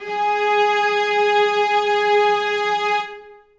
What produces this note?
acoustic string instrument